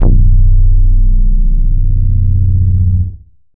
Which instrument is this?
synthesizer bass